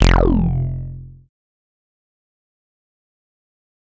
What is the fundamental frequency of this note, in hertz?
43.65 Hz